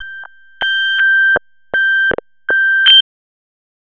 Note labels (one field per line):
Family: bass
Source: synthesizer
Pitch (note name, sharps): G6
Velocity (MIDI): 75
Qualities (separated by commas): tempo-synced